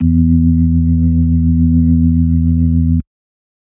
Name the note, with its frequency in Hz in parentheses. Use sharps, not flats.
E2 (82.41 Hz)